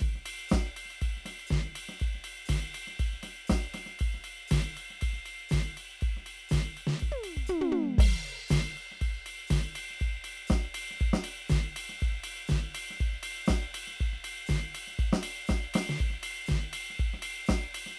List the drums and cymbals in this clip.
crash, ride, hi-hat pedal, snare, high tom, floor tom and kick